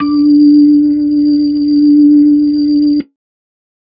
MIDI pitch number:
62